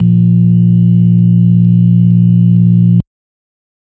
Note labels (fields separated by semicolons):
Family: organ; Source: electronic; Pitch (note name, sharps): A#1; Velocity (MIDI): 100; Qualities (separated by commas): dark